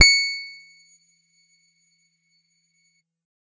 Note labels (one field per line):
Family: guitar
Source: electronic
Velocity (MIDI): 75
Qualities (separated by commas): bright, percussive